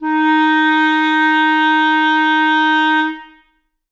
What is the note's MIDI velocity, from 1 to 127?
127